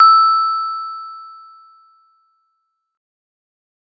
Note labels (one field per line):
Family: mallet percussion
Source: acoustic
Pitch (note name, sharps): E6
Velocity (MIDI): 50